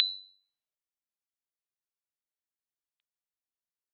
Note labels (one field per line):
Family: keyboard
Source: electronic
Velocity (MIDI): 127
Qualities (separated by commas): bright, fast decay, percussive